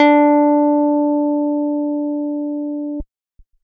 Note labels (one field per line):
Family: keyboard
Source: electronic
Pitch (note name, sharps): D4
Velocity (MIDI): 127